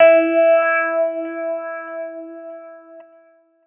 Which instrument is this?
electronic keyboard